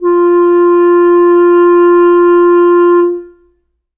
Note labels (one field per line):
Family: reed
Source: acoustic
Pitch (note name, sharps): F4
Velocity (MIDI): 25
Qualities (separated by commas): reverb